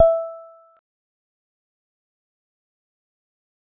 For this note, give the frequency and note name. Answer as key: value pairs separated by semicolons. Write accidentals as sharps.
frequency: 659.3 Hz; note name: E5